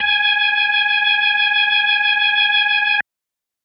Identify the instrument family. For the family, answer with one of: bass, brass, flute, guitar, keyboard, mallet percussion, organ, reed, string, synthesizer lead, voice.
organ